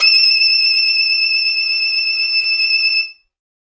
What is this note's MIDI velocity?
127